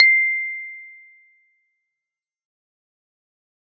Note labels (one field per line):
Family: keyboard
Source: electronic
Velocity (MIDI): 50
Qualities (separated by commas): fast decay